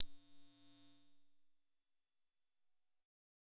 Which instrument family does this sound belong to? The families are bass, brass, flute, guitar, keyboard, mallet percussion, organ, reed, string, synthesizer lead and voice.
bass